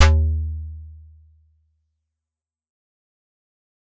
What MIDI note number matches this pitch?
39